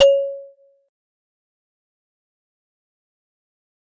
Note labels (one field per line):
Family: mallet percussion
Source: acoustic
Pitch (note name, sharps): C#5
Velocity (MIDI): 50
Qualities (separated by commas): fast decay, percussive